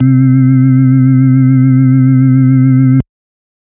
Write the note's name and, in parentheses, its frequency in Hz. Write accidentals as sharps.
C3 (130.8 Hz)